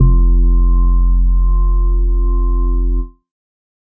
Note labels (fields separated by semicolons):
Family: organ; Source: electronic; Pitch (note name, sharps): F1; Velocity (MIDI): 127; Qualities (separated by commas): dark